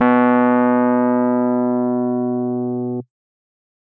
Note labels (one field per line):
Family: keyboard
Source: electronic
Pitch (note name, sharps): B2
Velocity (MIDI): 127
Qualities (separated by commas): distorted